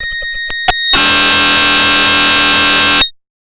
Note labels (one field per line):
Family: bass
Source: synthesizer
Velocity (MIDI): 127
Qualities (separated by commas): bright, distorted, multiphonic